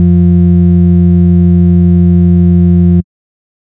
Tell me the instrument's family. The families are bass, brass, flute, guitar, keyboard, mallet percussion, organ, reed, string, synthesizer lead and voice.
bass